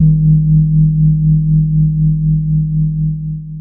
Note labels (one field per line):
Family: keyboard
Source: electronic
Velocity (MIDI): 75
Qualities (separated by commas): dark, long release, reverb